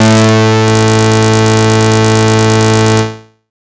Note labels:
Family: bass; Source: synthesizer; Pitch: A2; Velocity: 127; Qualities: bright, distorted

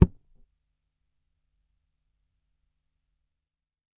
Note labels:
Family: bass; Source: electronic; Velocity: 25; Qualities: percussive

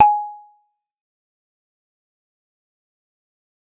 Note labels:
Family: bass; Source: synthesizer; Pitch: G#5; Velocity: 25; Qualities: fast decay, percussive

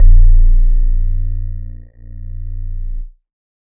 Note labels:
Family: synthesizer lead; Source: synthesizer; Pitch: A#0; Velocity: 75

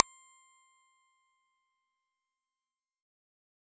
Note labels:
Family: bass; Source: synthesizer; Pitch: C6; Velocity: 100; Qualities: fast decay, percussive

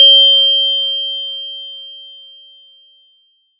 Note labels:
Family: mallet percussion; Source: acoustic; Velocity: 25

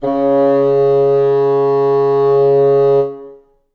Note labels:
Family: reed; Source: acoustic; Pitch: C#3; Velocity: 100; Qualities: reverb

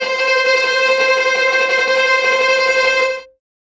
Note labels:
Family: string; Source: acoustic; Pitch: C5; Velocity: 127; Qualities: bright, non-linear envelope, reverb

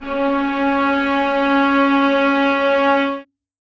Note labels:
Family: string; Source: acoustic; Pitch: C#4; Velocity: 25; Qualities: reverb

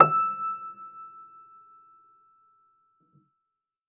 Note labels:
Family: keyboard; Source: acoustic; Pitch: E6; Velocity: 127; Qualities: reverb

